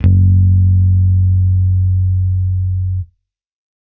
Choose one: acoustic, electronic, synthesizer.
electronic